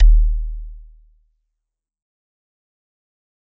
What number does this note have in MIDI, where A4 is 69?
27